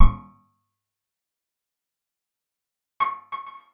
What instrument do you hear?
acoustic guitar